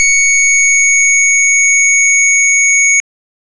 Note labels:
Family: organ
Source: electronic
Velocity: 75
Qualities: bright

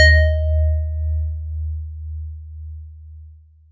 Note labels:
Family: mallet percussion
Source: acoustic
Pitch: D#2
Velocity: 127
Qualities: long release

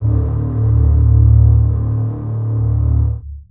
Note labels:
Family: string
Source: acoustic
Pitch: D1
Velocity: 50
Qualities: long release, reverb

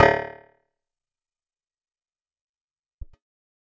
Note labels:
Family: guitar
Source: acoustic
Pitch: D1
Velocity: 25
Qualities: fast decay, percussive

